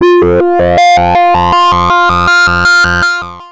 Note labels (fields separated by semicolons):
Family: bass; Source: synthesizer; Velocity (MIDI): 127; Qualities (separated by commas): distorted, long release, multiphonic, tempo-synced